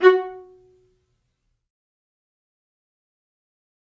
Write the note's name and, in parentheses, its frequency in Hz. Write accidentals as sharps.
F#4 (370 Hz)